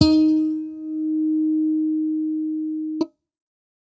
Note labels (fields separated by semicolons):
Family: bass; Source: electronic; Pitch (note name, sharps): D#4; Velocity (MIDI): 127; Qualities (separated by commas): bright